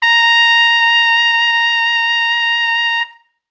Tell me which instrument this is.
acoustic brass instrument